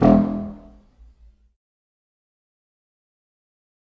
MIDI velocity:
25